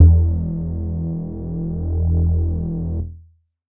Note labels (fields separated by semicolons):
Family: keyboard; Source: electronic; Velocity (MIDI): 100; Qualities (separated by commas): distorted